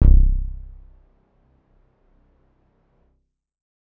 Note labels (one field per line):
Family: keyboard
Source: electronic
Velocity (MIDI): 75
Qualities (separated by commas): dark, reverb